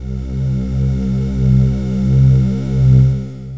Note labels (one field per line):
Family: voice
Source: synthesizer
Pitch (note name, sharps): C2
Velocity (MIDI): 75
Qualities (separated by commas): distorted, long release